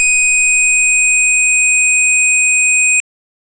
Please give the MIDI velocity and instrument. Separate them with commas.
25, electronic organ